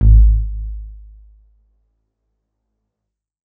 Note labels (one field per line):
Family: keyboard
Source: electronic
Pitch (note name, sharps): G#1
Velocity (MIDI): 25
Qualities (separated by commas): dark